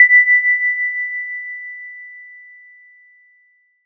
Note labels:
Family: mallet percussion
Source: acoustic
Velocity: 25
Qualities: bright, multiphonic

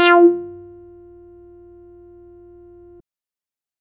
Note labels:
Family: bass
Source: synthesizer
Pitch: F4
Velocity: 75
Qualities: distorted, percussive

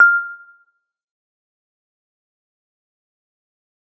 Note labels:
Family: mallet percussion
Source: acoustic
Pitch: F6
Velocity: 50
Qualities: fast decay, percussive, reverb

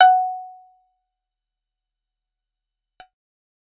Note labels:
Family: guitar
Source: acoustic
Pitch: F#5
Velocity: 75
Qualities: fast decay, percussive

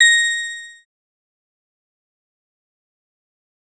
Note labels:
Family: synthesizer lead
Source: synthesizer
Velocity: 100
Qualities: bright, distorted, fast decay

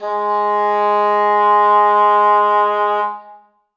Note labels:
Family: reed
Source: acoustic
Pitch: G#3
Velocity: 75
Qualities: reverb

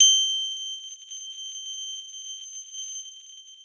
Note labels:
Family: guitar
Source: electronic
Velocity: 50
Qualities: bright, long release

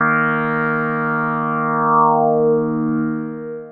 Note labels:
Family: synthesizer lead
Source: synthesizer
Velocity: 127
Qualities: long release

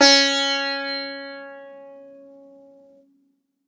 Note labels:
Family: guitar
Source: acoustic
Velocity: 75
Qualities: bright

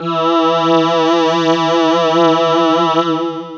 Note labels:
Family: voice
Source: synthesizer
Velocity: 100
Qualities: distorted, long release

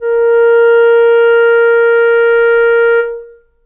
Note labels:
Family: reed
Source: acoustic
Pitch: A#4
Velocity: 25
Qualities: reverb

